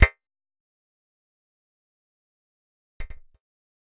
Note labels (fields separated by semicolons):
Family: bass; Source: synthesizer; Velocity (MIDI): 25; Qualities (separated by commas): fast decay, percussive